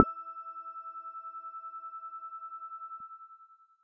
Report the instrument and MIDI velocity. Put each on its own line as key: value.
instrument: electronic mallet percussion instrument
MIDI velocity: 50